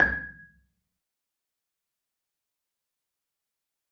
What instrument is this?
acoustic mallet percussion instrument